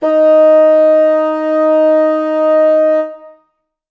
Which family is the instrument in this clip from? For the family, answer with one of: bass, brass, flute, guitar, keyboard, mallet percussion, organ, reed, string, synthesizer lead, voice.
reed